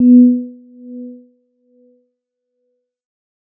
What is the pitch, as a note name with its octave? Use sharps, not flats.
B3